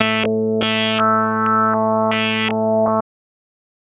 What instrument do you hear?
synthesizer bass